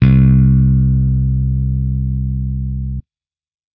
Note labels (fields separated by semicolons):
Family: bass; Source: electronic; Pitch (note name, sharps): C2; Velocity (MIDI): 127